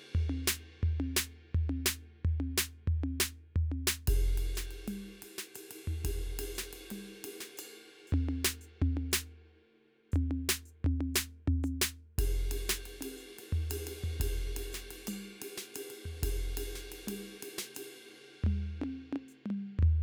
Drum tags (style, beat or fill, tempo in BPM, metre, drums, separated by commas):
Latin, beat, 118 BPM, 4/4, ride, ride bell, hi-hat pedal, snare, high tom, mid tom, floor tom, kick